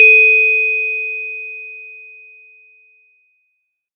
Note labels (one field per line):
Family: mallet percussion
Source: acoustic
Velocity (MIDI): 75